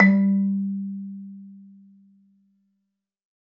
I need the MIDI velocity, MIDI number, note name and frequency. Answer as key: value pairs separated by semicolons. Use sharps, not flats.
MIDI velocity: 100; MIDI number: 55; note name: G3; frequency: 196 Hz